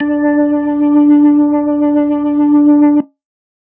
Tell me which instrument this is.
electronic organ